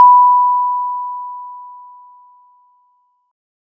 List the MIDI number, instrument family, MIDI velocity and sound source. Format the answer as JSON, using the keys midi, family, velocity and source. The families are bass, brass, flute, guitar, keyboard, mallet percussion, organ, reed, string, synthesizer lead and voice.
{"midi": 83, "family": "mallet percussion", "velocity": 25, "source": "acoustic"}